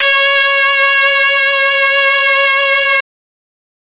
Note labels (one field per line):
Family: brass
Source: electronic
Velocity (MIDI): 127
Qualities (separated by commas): bright, distorted